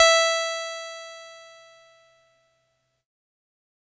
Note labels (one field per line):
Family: keyboard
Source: electronic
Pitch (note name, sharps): E5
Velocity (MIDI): 127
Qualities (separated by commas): bright, distorted